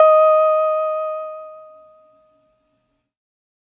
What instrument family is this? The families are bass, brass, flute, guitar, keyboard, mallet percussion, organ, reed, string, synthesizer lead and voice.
keyboard